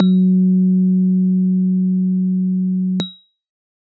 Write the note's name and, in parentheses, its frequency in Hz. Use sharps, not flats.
F#3 (185 Hz)